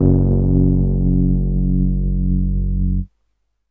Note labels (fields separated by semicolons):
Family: keyboard; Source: electronic; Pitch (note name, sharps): F#1; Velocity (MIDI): 75